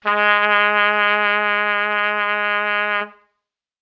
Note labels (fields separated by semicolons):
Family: brass; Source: acoustic; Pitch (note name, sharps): G#3; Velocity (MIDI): 50